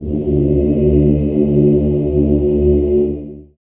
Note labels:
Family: voice; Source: acoustic; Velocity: 25; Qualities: dark, long release, reverb

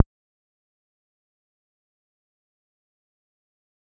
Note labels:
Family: bass; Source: synthesizer; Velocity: 100; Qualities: fast decay, percussive

